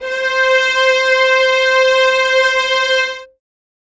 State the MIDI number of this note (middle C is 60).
72